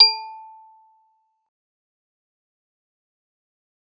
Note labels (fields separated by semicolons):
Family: mallet percussion; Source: acoustic; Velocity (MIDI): 25; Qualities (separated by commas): fast decay, percussive